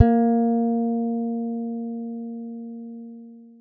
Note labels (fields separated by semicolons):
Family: guitar; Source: acoustic; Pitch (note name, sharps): A#3; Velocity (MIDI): 25; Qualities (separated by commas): dark, long release